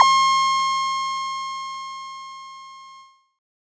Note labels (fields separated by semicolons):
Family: bass; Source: synthesizer; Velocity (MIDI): 50; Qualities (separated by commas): bright, distorted